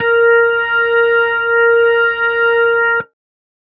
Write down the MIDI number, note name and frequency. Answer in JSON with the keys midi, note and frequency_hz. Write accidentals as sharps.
{"midi": 70, "note": "A#4", "frequency_hz": 466.2}